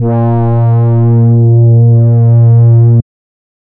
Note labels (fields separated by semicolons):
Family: reed; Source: synthesizer; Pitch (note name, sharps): A#2; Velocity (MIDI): 25; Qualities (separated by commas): distorted, non-linear envelope